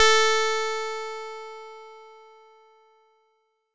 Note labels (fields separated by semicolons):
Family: bass; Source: synthesizer; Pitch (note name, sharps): A4; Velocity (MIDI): 127; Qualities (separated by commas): bright, distorted